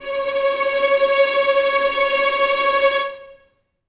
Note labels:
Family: string; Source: acoustic; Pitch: C#5; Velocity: 25; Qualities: non-linear envelope, reverb

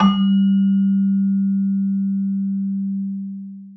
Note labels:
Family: mallet percussion; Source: acoustic; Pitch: G3; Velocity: 100; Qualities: long release, reverb

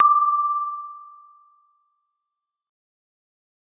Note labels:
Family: mallet percussion; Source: acoustic; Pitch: D6; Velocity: 100; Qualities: fast decay

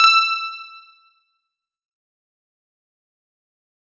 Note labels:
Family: guitar; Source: electronic; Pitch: E6; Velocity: 75; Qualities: fast decay

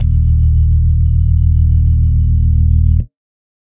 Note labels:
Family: organ; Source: electronic; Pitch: D#1; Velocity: 75; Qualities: dark, reverb

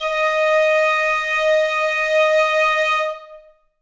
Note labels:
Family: flute; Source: acoustic; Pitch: D#5; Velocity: 50; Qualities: reverb

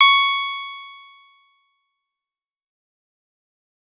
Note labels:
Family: guitar; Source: electronic; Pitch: C#6; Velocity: 75; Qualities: bright, fast decay

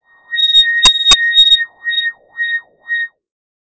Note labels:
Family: bass; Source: synthesizer; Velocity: 25; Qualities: distorted, non-linear envelope

